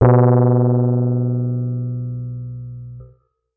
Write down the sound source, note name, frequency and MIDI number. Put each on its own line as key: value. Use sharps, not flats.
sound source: electronic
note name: B2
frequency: 123.5 Hz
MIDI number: 47